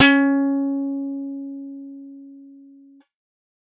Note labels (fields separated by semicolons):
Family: guitar; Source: synthesizer; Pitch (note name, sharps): C#4; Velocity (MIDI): 100